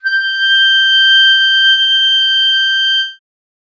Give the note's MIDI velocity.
50